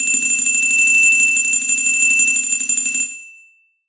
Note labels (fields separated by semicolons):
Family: mallet percussion; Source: acoustic; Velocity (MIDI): 127; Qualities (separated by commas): bright, reverb